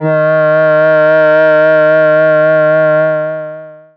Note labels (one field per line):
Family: voice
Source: synthesizer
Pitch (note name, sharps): D#3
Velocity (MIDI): 50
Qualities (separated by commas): distorted, long release